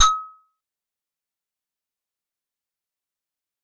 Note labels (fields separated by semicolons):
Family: keyboard; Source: acoustic; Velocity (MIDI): 75; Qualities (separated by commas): fast decay, percussive